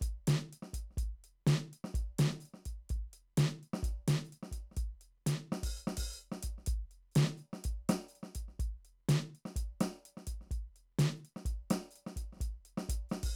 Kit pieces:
closed hi-hat, open hi-hat, hi-hat pedal, snare and kick